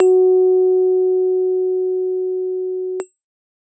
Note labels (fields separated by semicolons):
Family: keyboard; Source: electronic; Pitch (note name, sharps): F#4; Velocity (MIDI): 25